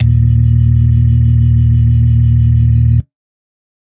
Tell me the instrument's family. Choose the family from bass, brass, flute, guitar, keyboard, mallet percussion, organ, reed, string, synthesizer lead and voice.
organ